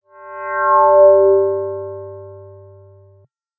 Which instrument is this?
electronic mallet percussion instrument